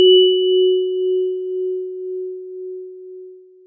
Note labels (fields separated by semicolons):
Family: mallet percussion; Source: acoustic; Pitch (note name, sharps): F#4; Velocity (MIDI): 100; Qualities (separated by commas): long release